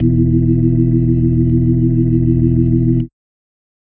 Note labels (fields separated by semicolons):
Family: organ; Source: electronic; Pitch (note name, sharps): E1; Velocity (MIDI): 100; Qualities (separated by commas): dark